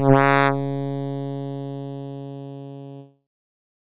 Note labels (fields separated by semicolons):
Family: keyboard; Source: synthesizer; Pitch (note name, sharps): C#3; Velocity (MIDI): 127; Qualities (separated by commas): bright, distorted